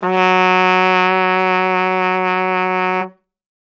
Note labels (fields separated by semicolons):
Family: brass; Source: acoustic; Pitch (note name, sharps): F#3; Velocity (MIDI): 75